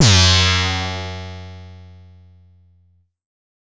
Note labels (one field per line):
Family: bass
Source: synthesizer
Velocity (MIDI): 100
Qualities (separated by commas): bright, distorted